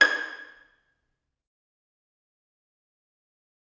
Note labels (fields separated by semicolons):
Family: string; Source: acoustic; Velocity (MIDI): 127; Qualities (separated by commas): fast decay, percussive, reverb